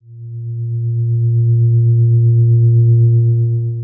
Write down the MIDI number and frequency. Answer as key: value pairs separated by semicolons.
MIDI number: 46; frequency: 116.5 Hz